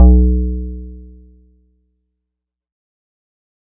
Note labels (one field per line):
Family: keyboard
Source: electronic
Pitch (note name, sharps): B1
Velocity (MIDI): 75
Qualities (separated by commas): dark, fast decay